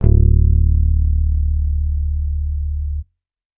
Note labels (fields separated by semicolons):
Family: bass; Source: electronic; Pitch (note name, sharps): D1; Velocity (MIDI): 50